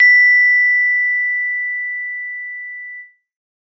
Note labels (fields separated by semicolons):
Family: mallet percussion; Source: acoustic; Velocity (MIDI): 127; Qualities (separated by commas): bright